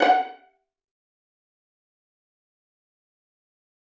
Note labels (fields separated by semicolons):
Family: string; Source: acoustic; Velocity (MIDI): 100; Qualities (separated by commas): fast decay, percussive, reverb